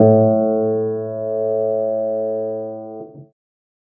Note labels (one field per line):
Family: keyboard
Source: acoustic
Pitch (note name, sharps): A2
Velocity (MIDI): 25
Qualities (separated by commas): reverb